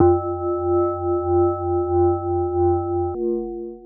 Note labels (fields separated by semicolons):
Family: mallet percussion; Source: synthesizer; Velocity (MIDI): 127; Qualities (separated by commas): long release, multiphonic